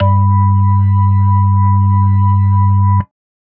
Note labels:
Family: organ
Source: electronic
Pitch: G2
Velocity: 50

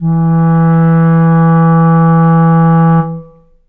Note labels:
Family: reed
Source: acoustic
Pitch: E3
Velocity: 25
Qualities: dark, long release, reverb

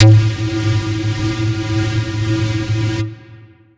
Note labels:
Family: flute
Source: acoustic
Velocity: 127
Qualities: distorted, long release

